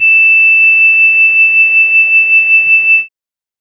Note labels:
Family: keyboard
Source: synthesizer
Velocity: 127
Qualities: bright

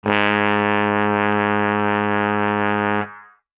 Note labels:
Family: brass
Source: acoustic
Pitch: G#2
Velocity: 100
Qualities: bright

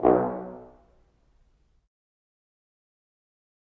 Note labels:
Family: brass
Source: acoustic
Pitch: B1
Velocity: 50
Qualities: fast decay, percussive, reverb

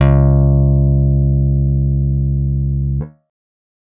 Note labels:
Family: guitar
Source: electronic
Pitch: C#2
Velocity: 75

